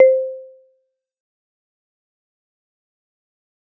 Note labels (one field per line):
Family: mallet percussion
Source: acoustic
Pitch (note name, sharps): C5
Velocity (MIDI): 127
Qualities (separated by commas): dark, fast decay, percussive, reverb